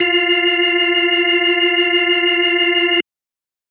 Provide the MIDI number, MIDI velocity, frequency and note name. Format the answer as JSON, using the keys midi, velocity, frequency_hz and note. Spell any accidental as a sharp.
{"midi": 65, "velocity": 25, "frequency_hz": 349.2, "note": "F4"}